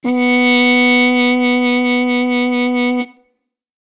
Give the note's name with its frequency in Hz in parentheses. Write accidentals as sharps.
B3 (246.9 Hz)